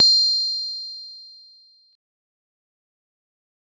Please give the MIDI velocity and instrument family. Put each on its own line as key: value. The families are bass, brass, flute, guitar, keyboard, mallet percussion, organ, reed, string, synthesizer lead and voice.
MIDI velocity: 75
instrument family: mallet percussion